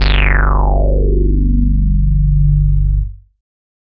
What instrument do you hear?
synthesizer bass